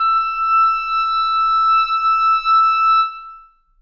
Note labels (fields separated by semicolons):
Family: reed; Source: acoustic; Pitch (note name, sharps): E6; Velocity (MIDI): 50; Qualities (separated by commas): long release, reverb